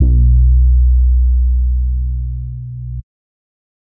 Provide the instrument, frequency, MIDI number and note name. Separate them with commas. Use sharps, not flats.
synthesizer bass, 61.74 Hz, 35, B1